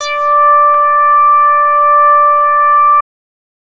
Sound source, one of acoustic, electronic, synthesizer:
synthesizer